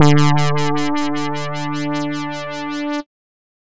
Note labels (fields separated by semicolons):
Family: bass; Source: synthesizer; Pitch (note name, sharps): D3; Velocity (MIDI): 127; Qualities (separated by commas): distorted